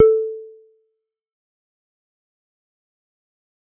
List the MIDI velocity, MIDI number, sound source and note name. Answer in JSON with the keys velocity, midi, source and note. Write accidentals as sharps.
{"velocity": 100, "midi": 69, "source": "synthesizer", "note": "A4"}